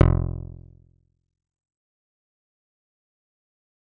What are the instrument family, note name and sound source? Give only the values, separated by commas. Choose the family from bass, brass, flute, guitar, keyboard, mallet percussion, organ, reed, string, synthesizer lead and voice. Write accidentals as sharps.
bass, F1, synthesizer